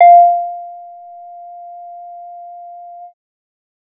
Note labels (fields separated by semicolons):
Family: bass; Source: synthesizer; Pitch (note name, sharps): F5; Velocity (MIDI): 50